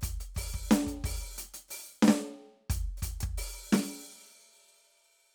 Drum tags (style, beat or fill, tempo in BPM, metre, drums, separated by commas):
hip-hop, beat, 90 BPM, 4/4, closed hi-hat, open hi-hat, hi-hat pedal, snare, kick